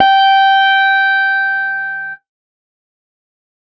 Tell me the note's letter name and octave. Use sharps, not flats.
G5